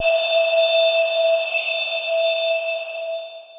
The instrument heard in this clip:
electronic mallet percussion instrument